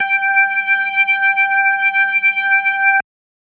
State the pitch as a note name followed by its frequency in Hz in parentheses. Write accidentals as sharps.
G5 (784 Hz)